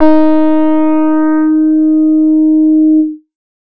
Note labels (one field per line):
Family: bass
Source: synthesizer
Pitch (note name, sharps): D#4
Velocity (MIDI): 25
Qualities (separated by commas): distorted